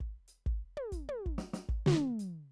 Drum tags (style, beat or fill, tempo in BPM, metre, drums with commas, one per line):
Brazilian baião
fill
95 BPM
4/4
hi-hat pedal, snare, high tom, floor tom, kick